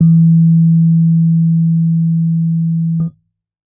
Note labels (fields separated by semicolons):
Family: keyboard; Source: electronic; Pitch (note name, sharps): E3; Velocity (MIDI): 25; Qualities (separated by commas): dark